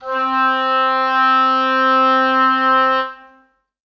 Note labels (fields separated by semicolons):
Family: reed; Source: acoustic; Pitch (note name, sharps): C4; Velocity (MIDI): 100; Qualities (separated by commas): reverb